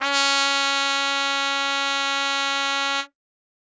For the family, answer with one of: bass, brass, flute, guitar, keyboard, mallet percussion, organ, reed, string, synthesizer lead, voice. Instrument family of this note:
brass